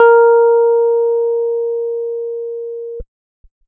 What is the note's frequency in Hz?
466.2 Hz